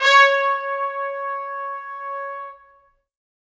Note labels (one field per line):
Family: brass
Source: acoustic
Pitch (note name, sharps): C#5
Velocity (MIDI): 100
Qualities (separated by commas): bright, reverb